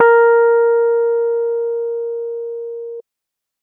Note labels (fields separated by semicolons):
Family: keyboard; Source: electronic; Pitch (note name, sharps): A#4; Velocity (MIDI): 127